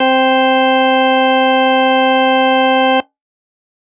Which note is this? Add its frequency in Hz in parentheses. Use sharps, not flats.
C4 (261.6 Hz)